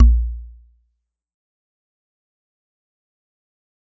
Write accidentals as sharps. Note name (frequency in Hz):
A#1 (58.27 Hz)